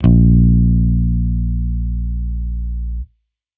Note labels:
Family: bass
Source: electronic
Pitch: A#1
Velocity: 75

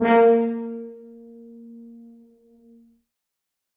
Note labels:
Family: brass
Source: acoustic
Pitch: A#3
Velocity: 100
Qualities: reverb

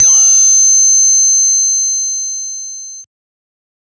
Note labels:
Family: bass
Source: synthesizer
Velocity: 127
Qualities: bright, distorted, multiphonic

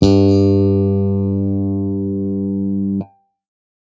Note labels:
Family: bass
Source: electronic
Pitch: G2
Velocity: 127

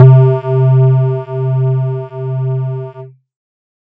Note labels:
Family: synthesizer lead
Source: synthesizer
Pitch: C3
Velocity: 127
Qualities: distorted

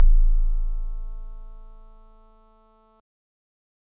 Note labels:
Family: keyboard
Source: electronic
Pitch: A0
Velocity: 75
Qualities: dark

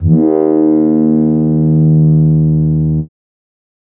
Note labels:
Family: keyboard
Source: synthesizer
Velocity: 127

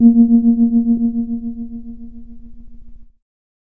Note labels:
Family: keyboard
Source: electronic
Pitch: A#3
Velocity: 75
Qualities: dark

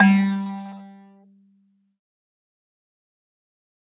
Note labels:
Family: mallet percussion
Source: acoustic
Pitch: G3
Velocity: 25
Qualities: fast decay, reverb

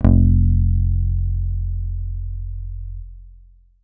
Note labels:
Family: guitar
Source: electronic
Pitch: F1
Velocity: 50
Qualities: long release

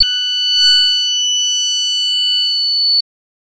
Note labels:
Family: voice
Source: synthesizer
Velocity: 50

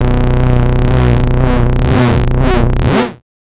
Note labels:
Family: bass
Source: synthesizer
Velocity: 25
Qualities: distorted, non-linear envelope

